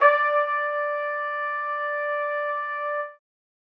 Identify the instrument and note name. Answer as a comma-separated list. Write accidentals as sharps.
acoustic brass instrument, D5